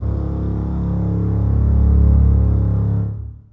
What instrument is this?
acoustic string instrument